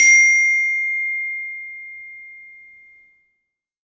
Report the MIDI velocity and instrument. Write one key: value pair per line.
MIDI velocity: 75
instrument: acoustic mallet percussion instrument